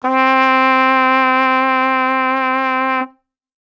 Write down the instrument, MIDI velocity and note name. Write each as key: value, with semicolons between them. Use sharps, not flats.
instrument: acoustic brass instrument; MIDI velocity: 75; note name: C4